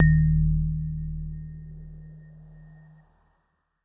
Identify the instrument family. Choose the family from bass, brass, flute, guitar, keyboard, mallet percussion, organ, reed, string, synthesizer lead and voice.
keyboard